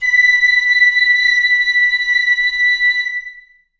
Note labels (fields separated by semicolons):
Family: flute; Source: acoustic; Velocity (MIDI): 25; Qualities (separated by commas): long release, reverb